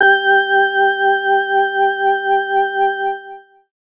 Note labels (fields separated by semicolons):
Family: organ; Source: electronic; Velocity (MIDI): 100; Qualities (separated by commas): distorted